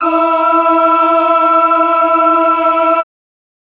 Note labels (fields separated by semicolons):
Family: voice; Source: electronic; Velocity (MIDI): 127; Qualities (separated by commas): reverb